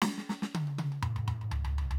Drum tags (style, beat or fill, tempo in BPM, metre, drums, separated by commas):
rock, beat, 120 BPM, 4/4, snare, high tom, mid tom, floor tom